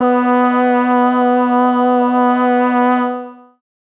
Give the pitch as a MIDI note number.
59